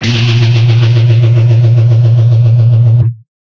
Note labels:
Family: guitar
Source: electronic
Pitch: A#2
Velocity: 100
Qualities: bright, distorted

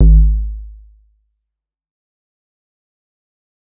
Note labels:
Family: bass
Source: synthesizer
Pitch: G#1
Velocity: 25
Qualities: dark, fast decay

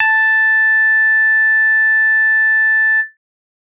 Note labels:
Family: bass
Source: synthesizer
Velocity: 50

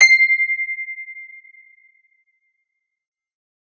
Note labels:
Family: guitar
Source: electronic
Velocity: 100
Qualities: multiphonic, non-linear envelope

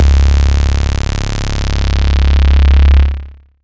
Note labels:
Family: bass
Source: synthesizer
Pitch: C#1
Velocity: 127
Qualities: bright, distorted, long release

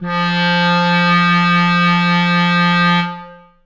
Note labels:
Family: reed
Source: acoustic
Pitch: F3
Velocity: 127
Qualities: long release, reverb

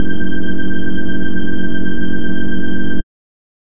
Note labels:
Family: bass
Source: synthesizer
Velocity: 127

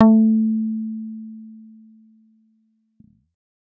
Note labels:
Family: bass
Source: synthesizer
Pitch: A3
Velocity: 100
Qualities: dark

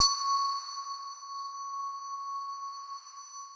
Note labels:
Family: mallet percussion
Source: electronic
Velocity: 127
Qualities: bright, long release, non-linear envelope

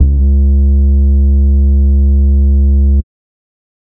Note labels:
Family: bass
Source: synthesizer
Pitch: C#2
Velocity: 100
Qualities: dark, distorted, tempo-synced

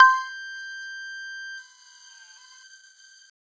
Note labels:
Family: mallet percussion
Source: acoustic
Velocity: 25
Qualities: multiphonic

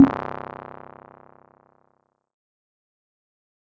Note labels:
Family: keyboard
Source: electronic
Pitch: C1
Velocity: 100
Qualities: fast decay, percussive

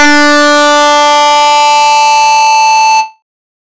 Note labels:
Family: bass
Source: synthesizer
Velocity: 127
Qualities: bright, distorted

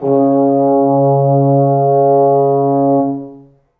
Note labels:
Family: brass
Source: acoustic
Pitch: C#3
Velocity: 50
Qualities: dark, long release, reverb

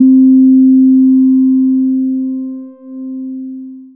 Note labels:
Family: bass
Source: synthesizer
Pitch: C4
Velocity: 50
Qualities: long release

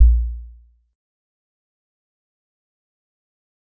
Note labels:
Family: mallet percussion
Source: acoustic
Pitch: A#1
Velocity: 25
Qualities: dark, fast decay, percussive

